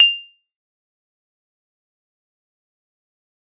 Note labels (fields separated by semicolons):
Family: mallet percussion; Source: acoustic; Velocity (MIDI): 25; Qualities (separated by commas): bright, fast decay, percussive